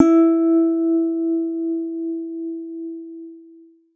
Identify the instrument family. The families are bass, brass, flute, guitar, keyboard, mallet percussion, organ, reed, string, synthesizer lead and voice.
guitar